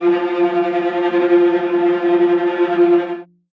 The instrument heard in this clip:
acoustic string instrument